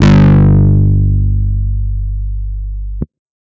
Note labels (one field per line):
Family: guitar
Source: electronic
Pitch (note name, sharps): G1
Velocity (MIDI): 100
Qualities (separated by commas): bright, distorted